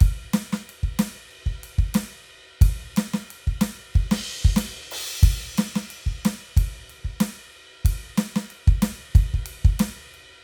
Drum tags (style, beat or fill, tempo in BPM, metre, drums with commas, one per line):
rock
beat
92 BPM
4/4
crash, ride, snare, kick